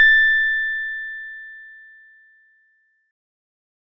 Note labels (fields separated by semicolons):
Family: organ; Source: electronic; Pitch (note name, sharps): A6; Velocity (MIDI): 100